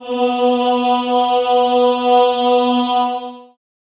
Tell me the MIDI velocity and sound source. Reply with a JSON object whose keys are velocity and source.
{"velocity": 127, "source": "acoustic"}